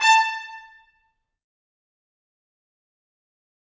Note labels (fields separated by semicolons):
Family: brass; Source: acoustic; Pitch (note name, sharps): A5; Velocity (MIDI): 127; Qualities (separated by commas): bright, fast decay, percussive, reverb